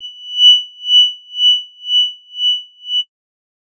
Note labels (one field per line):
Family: bass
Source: synthesizer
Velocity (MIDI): 50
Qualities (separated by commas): bright, distorted